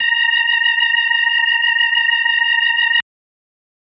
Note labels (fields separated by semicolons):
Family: organ; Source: electronic; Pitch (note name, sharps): A#5; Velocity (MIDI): 127